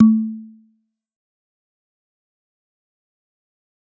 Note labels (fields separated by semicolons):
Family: mallet percussion; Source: acoustic; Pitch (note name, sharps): A3; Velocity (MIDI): 100; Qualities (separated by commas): dark, fast decay, percussive